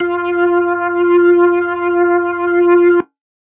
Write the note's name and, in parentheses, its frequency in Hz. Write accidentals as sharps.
F4 (349.2 Hz)